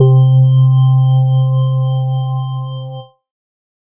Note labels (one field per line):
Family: organ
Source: electronic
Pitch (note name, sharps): C3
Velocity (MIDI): 75